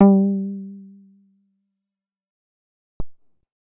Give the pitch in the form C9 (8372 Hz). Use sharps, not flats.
G3 (196 Hz)